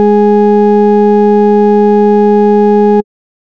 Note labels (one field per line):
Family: bass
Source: synthesizer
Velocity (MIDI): 100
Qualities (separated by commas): distorted